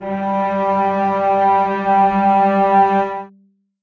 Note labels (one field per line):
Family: string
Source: acoustic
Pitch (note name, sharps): G3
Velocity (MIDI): 50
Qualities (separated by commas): reverb